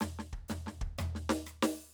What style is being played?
Afro-Cuban bembé